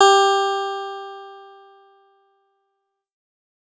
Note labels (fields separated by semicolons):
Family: guitar; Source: electronic; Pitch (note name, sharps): G4; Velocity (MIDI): 75